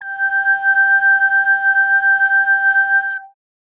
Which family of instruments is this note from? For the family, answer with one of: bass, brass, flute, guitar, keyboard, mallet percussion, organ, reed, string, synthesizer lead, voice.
bass